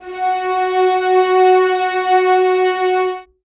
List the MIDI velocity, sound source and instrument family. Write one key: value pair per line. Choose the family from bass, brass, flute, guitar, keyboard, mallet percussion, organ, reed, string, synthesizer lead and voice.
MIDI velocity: 50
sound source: acoustic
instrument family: string